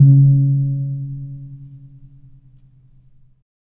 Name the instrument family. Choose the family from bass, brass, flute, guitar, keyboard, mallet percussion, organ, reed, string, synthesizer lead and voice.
mallet percussion